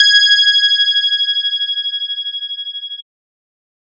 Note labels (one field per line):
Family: bass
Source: synthesizer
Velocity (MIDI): 127